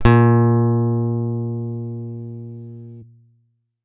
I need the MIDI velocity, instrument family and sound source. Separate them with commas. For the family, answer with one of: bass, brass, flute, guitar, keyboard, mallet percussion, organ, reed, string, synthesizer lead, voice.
127, guitar, electronic